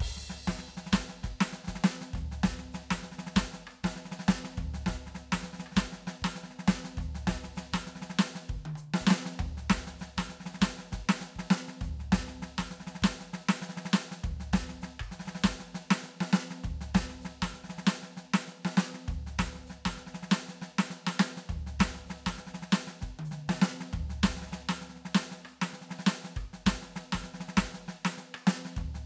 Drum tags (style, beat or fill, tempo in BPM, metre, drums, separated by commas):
New Orleans second line, beat, 99 BPM, 4/4, crash, open hi-hat, hi-hat pedal, snare, cross-stick, high tom, floor tom, kick